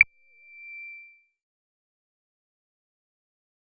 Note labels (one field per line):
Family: bass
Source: synthesizer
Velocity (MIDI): 75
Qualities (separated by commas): fast decay